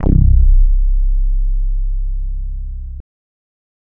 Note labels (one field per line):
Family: bass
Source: synthesizer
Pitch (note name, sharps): C1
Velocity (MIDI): 50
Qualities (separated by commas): dark, distorted